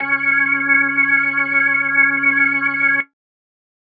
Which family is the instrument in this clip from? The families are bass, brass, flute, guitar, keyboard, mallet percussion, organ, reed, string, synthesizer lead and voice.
organ